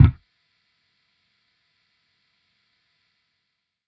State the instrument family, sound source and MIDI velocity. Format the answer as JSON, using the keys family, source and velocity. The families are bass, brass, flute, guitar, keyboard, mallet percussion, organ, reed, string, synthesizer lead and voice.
{"family": "bass", "source": "electronic", "velocity": 75}